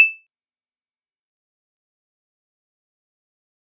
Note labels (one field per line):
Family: mallet percussion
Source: acoustic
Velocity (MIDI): 25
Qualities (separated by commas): bright, fast decay, percussive